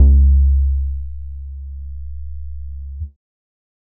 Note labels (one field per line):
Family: bass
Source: synthesizer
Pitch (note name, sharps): C#2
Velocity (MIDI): 25